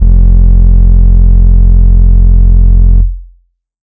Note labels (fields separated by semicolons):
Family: organ; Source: electronic; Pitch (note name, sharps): F1; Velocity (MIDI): 127; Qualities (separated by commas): dark